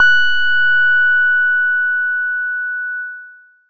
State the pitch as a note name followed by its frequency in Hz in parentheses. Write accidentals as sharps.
F#6 (1480 Hz)